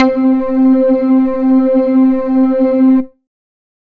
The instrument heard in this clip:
synthesizer bass